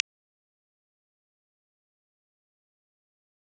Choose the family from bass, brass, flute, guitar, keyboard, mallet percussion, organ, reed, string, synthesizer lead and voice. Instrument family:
guitar